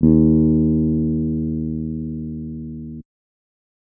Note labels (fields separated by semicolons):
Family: keyboard; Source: electronic; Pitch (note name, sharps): D#2; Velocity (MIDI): 25